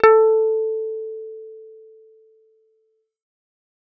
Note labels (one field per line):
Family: bass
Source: synthesizer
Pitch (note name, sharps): A4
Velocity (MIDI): 25